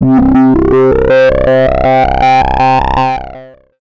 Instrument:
synthesizer bass